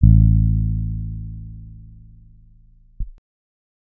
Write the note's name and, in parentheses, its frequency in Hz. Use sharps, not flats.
A1 (55 Hz)